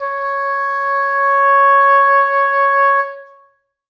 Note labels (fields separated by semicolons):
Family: reed; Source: acoustic; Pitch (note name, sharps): C#5; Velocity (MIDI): 50; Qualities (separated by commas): reverb